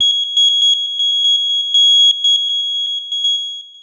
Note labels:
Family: synthesizer lead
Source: synthesizer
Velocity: 100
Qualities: bright, long release, tempo-synced

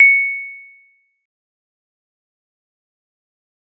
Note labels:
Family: mallet percussion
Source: acoustic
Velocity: 50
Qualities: fast decay, percussive

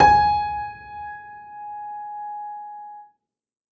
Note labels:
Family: keyboard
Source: acoustic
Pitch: G#5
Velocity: 100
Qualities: reverb

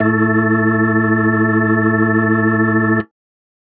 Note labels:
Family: organ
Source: electronic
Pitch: A2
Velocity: 127

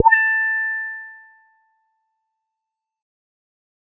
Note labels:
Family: bass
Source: synthesizer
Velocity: 100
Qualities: fast decay

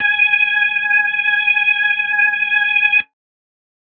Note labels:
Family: organ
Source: electronic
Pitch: G#5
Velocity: 75

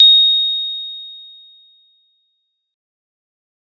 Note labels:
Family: mallet percussion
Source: acoustic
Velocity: 100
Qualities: bright, fast decay

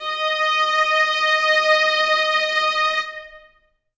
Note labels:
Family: string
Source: acoustic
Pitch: D#5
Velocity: 75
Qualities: reverb

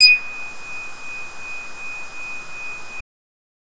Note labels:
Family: bass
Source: synthesizer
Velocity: 127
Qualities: bright, distorted

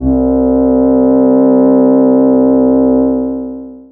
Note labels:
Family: voice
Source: synthesizer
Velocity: 25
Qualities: distorted, long release

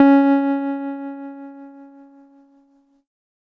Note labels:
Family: keyboard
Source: electronic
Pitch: C#4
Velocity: 25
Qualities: distorted

